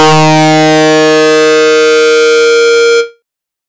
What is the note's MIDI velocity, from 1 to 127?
127